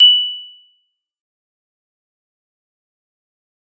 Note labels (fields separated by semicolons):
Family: mallet percussion; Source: acoustic; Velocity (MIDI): 127; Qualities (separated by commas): bright, fast decay, percussive